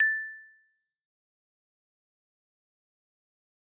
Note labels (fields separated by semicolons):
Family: mallet percussion; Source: acoustic; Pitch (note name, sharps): A6; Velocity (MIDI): 75; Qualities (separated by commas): fast decay, percussive